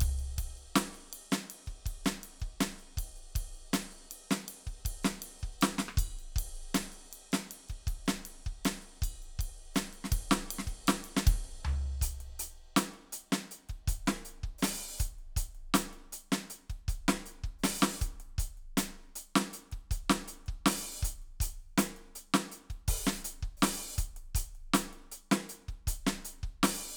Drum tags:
funk
beat
80 BPM
4/4
ride, ride bell, closed hi-hat, open hi-hat, hi-hat pedal, snare, cross-stick, floor tom, kick

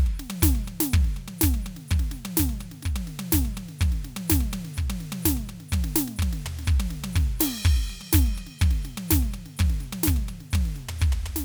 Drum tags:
prog rock
beat
125 BPM
4/4
crash, hi-hat pedal, snare, high tom, floor tom, kick

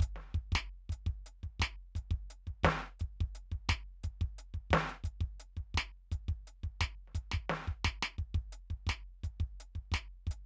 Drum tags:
rock
beat
115 BPM
4/4
closed hi-hat, snare, kick

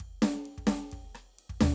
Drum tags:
punk
fill
128 BPM
4/4
ride, snare, cross-stick, floor tom, kick

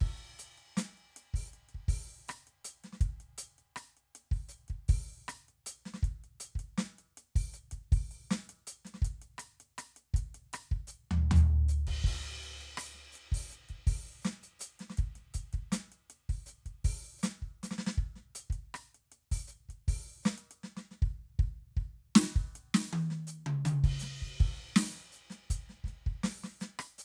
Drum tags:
funk
beat
80 BPM
4/4
crash, ride, closed hi-hat, open hi-hat, hi-hat pedal, snare, cross-stick, high tom, mid tom, floor tom, kick

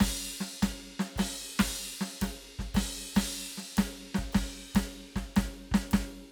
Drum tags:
klezmer
beat
152 BPM
4/4
crash, ride, ride bell, snare, kick

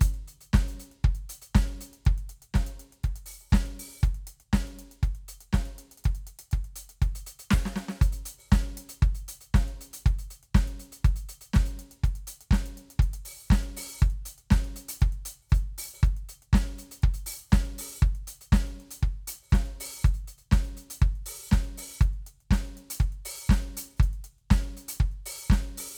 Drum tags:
disco
beat
120 BPM
4/4
closed hi-hat, open hi-hat, hi-hat pedal, snare, kick

